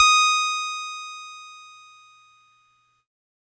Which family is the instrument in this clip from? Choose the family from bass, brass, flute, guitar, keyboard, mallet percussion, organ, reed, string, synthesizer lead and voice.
keyboard